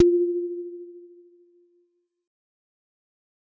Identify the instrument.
acoustic mallet percussion instrument